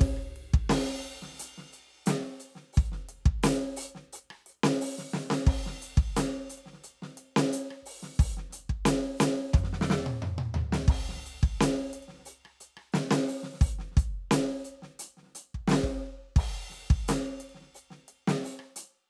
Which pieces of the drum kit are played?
crash, ride, closed hi-hat, open hi-hat, hi-hat pedal, snare, cross-stick, high tom, mid tom, floor tom and kick